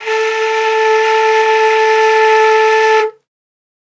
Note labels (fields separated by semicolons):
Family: flute; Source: acoustic; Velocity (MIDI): 50